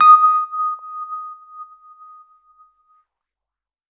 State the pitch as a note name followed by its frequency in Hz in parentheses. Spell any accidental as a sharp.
D#6 (1245 Hz)